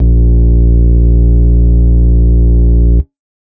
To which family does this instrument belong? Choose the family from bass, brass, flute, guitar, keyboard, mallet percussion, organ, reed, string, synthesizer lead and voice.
organ